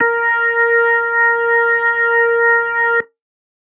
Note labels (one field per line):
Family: organ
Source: electronic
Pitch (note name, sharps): A#4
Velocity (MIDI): 127